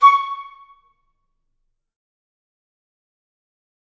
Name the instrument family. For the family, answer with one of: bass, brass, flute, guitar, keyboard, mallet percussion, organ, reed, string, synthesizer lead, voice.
reed